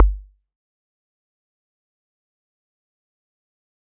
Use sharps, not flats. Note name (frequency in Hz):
G1 (49 Hz)